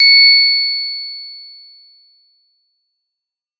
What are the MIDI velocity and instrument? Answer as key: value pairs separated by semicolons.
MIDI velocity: 127; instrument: synthesizer guitar